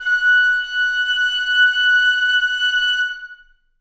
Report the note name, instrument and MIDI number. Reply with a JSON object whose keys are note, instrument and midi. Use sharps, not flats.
{"note": "F#6", "instrument": "acoustic reed instrument", "midi": 90}